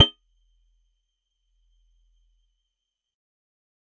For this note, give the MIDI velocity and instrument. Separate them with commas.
75, acoustic guitar